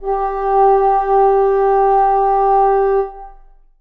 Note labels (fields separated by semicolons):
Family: reed; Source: acoustic; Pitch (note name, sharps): G4; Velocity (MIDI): 75; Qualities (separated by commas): long release, reverb